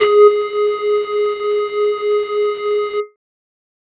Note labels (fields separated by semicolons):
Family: flute; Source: synthesizer; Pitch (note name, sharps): G#4; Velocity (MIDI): 75; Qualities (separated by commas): distorted